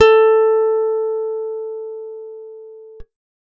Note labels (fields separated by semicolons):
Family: guitar; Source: acoustic; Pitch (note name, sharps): A4; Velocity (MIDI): 25